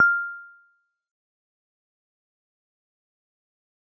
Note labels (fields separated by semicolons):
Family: mallet percussion; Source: acoustic; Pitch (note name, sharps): F6; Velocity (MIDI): 75; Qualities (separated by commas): fast decay, percussive